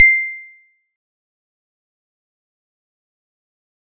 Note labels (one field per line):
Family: mallet percussion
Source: acoustic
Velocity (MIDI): 25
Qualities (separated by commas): fast decay, percussive